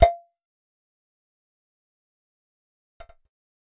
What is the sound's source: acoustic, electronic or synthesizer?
synthesizer